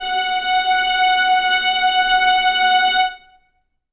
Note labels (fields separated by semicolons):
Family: string; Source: acoustic; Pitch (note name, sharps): F#5; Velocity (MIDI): 25; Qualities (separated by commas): reverb